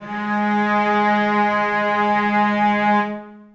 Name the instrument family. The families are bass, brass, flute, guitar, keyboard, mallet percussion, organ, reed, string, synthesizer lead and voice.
string